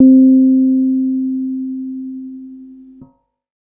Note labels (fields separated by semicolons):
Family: keyboard; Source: electronic; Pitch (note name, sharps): C4; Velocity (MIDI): 25; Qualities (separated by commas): dark